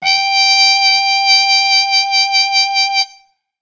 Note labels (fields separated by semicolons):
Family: brass; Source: acoustic; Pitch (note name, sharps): G5; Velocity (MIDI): 100; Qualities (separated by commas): bright